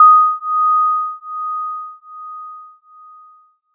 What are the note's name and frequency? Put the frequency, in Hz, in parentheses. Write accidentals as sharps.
D#6 (1245 Hz)